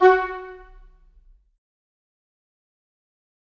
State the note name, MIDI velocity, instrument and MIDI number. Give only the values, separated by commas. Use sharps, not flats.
F#4, 25, acoustic reed instrument, 66